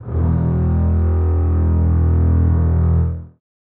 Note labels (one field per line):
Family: string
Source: acoustic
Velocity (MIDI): 127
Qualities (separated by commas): reverb